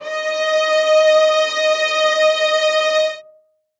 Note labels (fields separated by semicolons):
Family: string; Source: acoustic; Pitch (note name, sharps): D#5; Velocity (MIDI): 100; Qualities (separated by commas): reverb